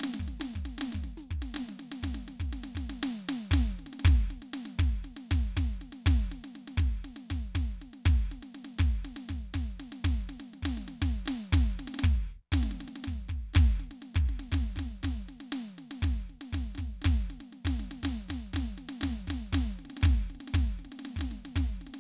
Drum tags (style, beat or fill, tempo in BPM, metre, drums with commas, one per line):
march
beat
120 BPM
4/4
snare, kick